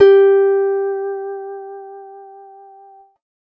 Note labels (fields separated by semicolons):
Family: guitar; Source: acoustic; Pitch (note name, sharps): G4; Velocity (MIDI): 50